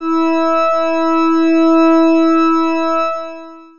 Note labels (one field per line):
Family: organ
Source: electronic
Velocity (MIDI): 75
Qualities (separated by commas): distorted, long release